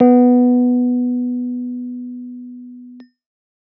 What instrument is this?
electronic keyboard